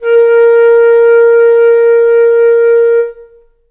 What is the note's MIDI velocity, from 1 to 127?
50